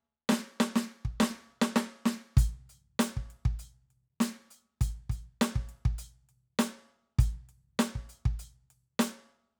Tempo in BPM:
100 BPM